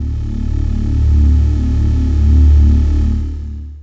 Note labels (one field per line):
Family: voice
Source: synthesizer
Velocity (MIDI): 100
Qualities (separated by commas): distorted, long release